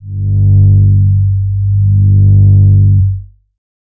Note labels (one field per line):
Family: bass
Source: synthesizer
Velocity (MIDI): 75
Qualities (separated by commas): distorted, tempo-synced